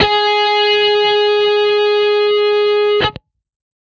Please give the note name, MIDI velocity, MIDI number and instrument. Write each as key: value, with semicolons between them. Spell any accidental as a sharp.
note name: G#4; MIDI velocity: 75; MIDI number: 68; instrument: electronic guitar